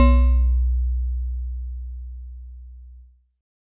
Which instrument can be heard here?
acoustic mallet percussion instrument